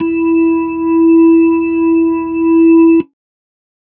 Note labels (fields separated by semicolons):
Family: keyboard; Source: electronic; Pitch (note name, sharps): E4; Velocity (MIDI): 127